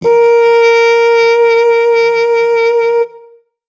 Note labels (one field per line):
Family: brass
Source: acoustic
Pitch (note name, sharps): A#4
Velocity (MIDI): 25